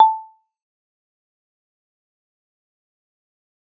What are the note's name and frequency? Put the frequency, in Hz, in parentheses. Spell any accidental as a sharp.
A5 (880 Hz)